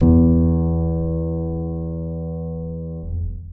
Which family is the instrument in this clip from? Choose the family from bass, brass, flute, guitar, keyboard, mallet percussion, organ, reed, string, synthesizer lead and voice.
keyboard